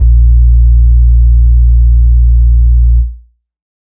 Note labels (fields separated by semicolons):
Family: organ; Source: electronic; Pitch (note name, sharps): A#1; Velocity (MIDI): 75; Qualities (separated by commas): dark